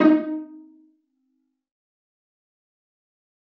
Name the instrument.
acoustic string instrument